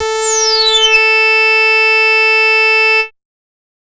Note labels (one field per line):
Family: bass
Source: synthesizer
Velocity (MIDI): 127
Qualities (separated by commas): bright, distorted, multiphonic